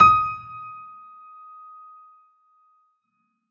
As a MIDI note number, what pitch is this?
87